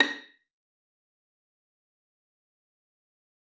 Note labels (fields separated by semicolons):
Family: string; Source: acoustic; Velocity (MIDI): 50; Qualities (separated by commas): fast decay, percussive, reverb